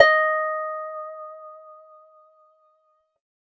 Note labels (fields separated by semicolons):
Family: guitar; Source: acoustic; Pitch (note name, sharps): D#5; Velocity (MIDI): 100